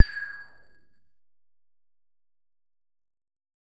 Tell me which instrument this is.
synthesizer bass